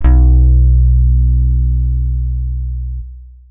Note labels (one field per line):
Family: guitar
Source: electronic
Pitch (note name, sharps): B1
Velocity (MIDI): 75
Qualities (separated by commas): distorted, long release